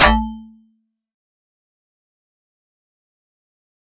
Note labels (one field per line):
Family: mallet percussion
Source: electronic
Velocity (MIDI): 127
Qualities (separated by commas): fast decay, percussive